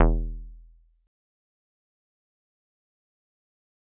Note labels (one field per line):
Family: mallet percussion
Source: acoustic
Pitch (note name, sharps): E1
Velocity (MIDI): 50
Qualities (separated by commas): fast decay, percussive